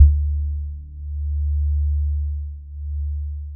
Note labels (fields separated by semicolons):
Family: mallet percussion; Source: electronic; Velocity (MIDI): 25; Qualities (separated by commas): long release